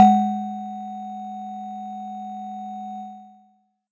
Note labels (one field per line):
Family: mallet percussion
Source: acoustic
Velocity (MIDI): 25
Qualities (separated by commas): distorted